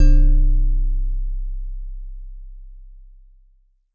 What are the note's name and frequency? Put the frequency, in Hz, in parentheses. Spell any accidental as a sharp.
C1 (32.7 Hz)